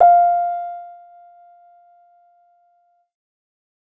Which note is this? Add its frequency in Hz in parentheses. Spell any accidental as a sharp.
F5 (698.5 Hz)